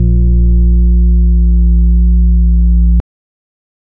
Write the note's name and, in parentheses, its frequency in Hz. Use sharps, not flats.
A#1 (58.27 Hz)